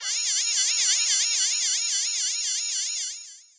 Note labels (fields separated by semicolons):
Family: voice; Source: synthesizer; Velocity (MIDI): 127; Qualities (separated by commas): bright, distorted, long release